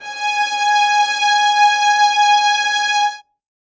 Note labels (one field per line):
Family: string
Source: acoustic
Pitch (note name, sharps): G#5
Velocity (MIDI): 75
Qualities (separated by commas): reverb